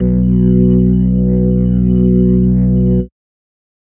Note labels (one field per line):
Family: organ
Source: electronic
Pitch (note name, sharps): B1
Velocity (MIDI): 127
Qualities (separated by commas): dark, distorted